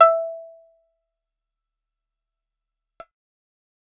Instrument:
acoustic guitar